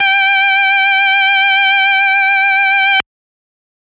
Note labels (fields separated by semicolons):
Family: organ; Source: electronic; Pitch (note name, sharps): G5; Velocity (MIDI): 50; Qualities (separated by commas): distorted